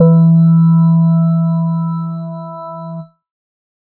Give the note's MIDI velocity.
100